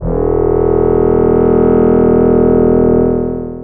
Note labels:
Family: voice; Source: synthesizer; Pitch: E1; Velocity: 127; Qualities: distorted, long release

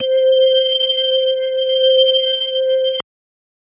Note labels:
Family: organ; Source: electronic; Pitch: C5; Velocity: 75

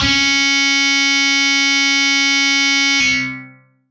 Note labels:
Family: guitar; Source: electronic; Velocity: 25; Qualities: bright, distorted, long release

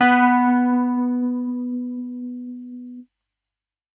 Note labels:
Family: keyboard; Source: electronic; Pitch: B3; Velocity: 100

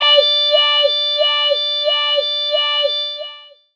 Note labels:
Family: voice; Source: synthesizer; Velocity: 50; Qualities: long release, non-linear envelope, tempo-synced

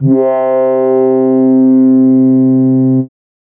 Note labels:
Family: keyboard; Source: synthesizer; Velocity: 127

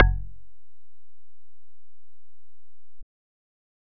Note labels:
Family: bass; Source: synthesizer; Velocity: 50

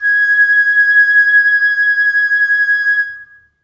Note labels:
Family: flute; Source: acoustic; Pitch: G#6; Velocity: 50; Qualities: reverb

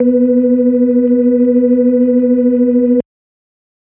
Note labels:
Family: organ; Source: electronic; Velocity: 100; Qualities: dark

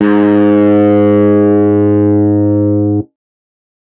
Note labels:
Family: guitar; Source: electronic; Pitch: G#2; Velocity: 100; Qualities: distorted

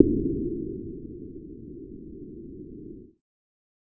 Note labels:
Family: bass; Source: synthesizer; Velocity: 100

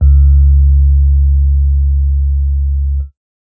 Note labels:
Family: keyboard; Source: electronic; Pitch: C#2; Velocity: 25

